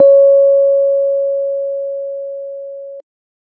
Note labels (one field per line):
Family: keyboard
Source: electronic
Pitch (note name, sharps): C#5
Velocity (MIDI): 25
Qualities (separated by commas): dark